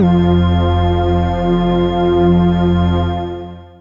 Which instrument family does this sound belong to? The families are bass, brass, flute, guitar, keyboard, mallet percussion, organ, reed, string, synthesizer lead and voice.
synthesizer lead